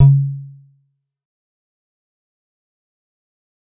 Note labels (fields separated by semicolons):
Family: guitar; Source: electronic; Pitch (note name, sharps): C#3; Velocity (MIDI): 25; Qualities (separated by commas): dark, fast decay, percussive, reverb